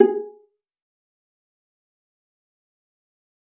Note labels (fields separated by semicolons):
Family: string; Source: acoustic; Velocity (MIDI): 25; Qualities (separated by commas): fast decay, percussive, reverb